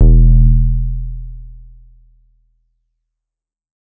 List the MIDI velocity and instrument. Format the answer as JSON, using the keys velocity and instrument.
{"velocity": 25, "instrument": "synthesizer bass"}